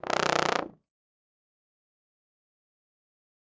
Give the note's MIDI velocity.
127